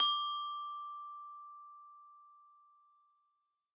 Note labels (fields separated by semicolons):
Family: mallet percussion; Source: acoustic; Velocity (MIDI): 25; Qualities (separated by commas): percussive, reverb